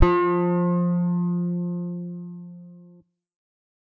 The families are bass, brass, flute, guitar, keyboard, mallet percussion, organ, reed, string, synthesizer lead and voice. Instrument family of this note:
guitar